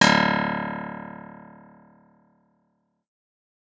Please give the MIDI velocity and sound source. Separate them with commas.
100, acoustic